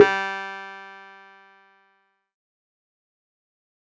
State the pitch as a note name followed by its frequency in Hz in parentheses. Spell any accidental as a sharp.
G3 (196 Hz)